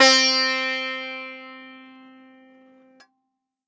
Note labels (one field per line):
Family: guitar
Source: acoustic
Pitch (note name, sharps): C4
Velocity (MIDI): 127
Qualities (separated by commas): bright, multiphonic, reverb